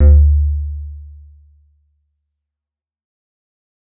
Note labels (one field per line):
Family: guitar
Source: electronic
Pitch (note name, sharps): D2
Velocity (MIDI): 50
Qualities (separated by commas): dark, fast decay, reverb